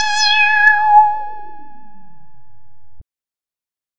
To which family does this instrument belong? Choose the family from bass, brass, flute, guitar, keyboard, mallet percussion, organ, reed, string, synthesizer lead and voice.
bass